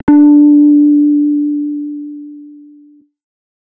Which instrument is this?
synthesizer bass